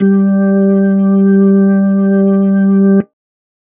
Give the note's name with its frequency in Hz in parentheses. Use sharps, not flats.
G3 (196 Hz)